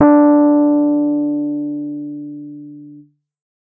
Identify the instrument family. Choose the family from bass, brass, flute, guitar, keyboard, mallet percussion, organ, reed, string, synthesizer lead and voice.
keyboard